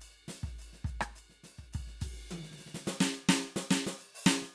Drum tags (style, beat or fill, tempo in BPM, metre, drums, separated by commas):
Afro-Cuban, beat, 105 BPM, 4/4, ride, ride bell, open hi-hat, hi-hat pedal, snare, cross-stick, high tom, kick